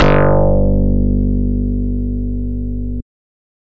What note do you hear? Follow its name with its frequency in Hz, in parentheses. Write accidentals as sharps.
G1 (49 Hz)